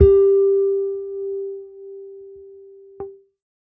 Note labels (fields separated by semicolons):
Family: bass; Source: electronic; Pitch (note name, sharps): G4; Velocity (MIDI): 75